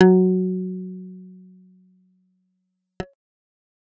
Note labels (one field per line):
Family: bass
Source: synthesizer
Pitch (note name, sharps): F#3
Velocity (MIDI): 100